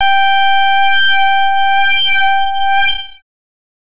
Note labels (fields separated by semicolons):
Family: bass; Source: synthesizer; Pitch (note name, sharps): G5; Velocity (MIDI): 25; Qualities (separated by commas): bright, distorted, non-linear envelope